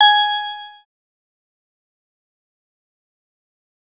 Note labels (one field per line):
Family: synthesizer lead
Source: synthesizer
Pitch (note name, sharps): G#5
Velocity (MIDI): 25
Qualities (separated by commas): fast decay